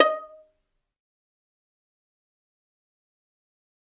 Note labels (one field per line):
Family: string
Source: acoustic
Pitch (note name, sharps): D#5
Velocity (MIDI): 100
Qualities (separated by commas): fast decay, percussive, reverb